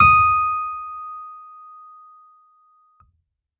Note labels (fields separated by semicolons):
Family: keyboard; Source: electronic; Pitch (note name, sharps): D#6; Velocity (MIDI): 127